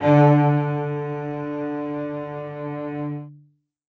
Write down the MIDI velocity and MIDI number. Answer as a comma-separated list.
127, 50